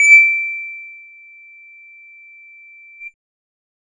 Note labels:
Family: bass; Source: synthesizer; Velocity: 75

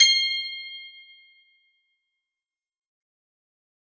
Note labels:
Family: guitar; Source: acoustic; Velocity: 127; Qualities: bright, fast decay

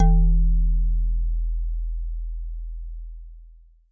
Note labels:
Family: mallet percussion; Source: acoustic; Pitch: E1; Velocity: 25; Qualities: long release

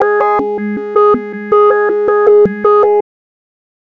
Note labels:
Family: bass; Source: synthesizer; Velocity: 127; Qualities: tempo-synced

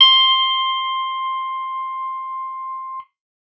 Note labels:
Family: guitar; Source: electronic; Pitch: C6; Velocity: 100; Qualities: reverb

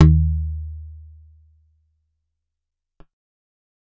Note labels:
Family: guitar; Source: acoustic; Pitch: D#2; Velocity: 127; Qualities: dark, fast decay

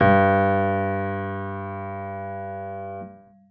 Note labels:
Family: keyboard; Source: acoustic; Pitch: G2; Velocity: 50

